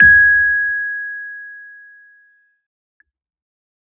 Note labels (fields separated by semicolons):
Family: keyboard; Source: electronic; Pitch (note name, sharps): G#6; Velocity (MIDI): 50; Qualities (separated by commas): fast decay